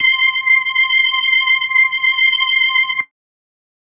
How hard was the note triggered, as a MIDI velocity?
50